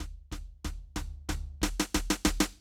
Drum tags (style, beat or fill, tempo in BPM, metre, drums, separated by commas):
funk rock, fill, 92 BPM, 4/4, snare, floor tom, kick